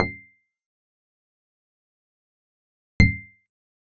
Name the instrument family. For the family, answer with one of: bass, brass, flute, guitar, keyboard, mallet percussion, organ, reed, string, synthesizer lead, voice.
guitar